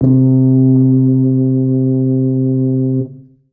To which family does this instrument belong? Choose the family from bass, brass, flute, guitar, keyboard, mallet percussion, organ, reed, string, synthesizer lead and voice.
brass